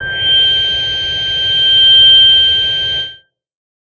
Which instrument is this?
synthesizer bass